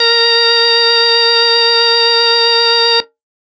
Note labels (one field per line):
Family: organ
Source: electronic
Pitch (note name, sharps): A#4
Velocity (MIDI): 50